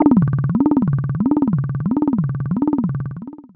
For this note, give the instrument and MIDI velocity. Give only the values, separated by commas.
synthesizer voice, 100